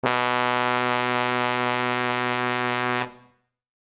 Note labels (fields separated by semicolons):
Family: brass; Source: acoustic; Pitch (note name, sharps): B2; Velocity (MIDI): 127; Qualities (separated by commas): bright